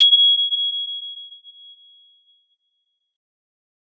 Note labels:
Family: mallet percussion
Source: acoustic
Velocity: 50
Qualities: bright, non-linear envelope

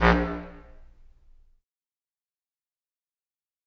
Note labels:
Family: reed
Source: acoustic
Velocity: 75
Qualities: fast decay, percussive, reverb

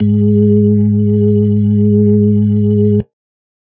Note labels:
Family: organ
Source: electronic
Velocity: 75

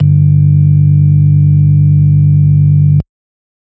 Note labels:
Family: organ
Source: electronic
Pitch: G1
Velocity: 127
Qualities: dark

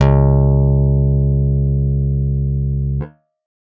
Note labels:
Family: guitar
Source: electronic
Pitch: C#2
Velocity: 100

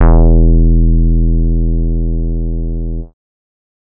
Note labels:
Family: bass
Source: synthesizer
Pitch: E1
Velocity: 100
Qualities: dark

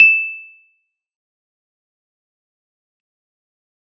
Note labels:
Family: keyboard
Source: electronic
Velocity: 50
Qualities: fast decay, percussive

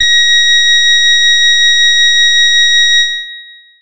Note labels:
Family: keyboard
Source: electronic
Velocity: 50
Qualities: bright, distorted, long release

